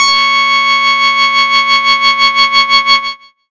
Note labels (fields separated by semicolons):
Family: bass; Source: synthesizer; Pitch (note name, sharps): C#6; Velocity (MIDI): 100; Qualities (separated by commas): bright, distorted